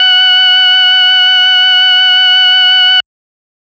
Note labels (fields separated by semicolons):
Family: organ; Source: electronic; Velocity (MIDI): 75; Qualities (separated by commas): distorted